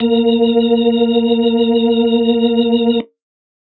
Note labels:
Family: organ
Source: electronic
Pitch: A#3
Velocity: 50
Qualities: reverb

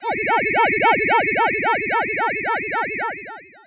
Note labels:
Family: voice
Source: synthesizer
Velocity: 25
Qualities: bright, distorted, long release

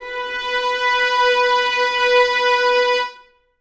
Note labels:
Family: string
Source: acoustic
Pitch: B4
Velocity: 50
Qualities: reverb

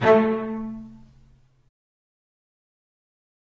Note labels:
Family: string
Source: acoustic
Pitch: A3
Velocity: 75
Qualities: fast decay, reverb

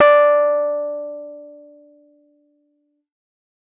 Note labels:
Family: keyboard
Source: electronic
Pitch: D5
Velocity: 127

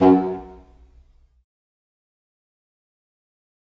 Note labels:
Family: reed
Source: acoustic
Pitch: F#2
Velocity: 50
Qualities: fast decay, percussive, reverb

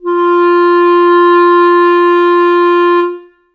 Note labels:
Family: reed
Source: acoustic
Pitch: F4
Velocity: 100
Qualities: reverb

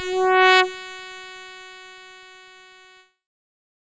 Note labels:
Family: keyboard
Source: synthesizer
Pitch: F#4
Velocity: 25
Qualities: bright, distorted

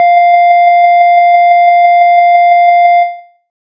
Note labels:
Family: bass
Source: synthesizer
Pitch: F5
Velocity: 75

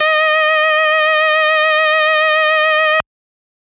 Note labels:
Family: organ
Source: electronic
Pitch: D#5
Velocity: 127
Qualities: distorted

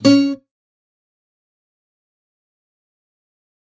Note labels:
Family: guitar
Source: acoustic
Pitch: C#4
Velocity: 127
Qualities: fast decay, percussive, reverb

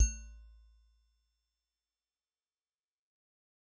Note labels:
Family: mallet percussion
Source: acoustic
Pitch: A1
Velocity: 127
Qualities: fast decay, percussive

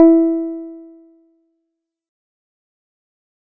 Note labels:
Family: guitar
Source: synthesizer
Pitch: E4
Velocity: 75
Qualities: dark, fast decay

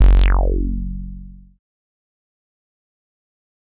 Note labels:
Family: bass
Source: synthesizer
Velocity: 127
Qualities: bright, distorted, fast decay

